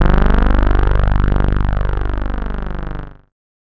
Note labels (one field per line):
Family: bass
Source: synthesizer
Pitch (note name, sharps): G0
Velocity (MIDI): 75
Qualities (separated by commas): bright, distorted